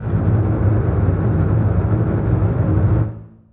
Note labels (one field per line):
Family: string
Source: acoustic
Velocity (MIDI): 127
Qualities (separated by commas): non-linear envelope, reverb